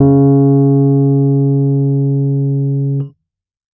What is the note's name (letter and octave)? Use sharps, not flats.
C#3